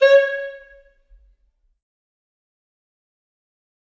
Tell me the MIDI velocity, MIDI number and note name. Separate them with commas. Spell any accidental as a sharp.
127, 73, C#5